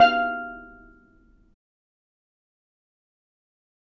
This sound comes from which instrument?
acoustic mallet percussion instrument